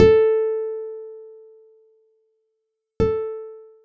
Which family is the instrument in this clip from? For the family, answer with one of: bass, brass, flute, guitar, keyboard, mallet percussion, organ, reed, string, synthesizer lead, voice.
guitar